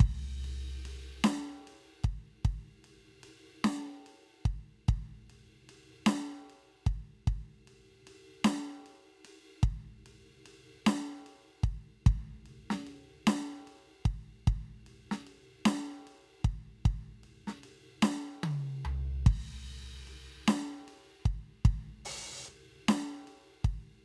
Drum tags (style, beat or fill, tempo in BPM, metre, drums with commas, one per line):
rock
beat
50 BPM
4/4
crash, ride, open hi-hat, hi-hat pedal, snare, high tom, floor tom, kick